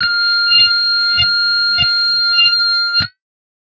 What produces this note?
synthesizer guitar